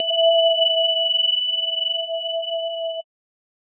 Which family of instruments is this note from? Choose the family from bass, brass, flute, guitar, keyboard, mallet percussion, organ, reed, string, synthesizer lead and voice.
mallet percussion